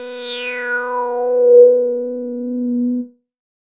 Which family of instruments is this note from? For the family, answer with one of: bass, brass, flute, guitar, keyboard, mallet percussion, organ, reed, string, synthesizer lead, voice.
bass